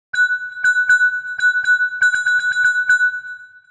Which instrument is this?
synthesizer mallet percussion instrument